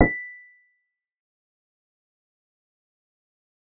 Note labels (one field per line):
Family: keyboard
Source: synthesizer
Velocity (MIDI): 25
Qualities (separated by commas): fast decay, percussive